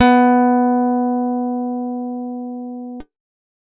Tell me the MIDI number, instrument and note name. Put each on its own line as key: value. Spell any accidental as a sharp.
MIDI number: 59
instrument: acoustic guitar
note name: B3